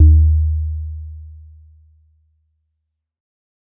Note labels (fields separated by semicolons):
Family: mallet percussion; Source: acoustic; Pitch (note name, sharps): D#2; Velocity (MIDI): 25; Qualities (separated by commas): dark